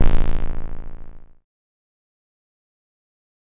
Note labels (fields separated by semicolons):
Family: bass; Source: synthesizer; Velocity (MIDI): 50; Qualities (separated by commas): bright, distorted, fast decay